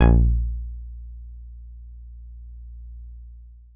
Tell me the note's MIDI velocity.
50